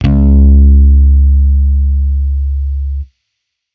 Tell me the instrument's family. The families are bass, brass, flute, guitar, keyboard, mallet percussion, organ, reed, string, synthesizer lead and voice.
bass